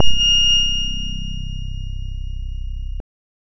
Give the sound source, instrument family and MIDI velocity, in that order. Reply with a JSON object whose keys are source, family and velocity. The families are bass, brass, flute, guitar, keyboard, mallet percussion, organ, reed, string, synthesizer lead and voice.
{"source": "synthesizer", "family": "bass", "velocity": 100}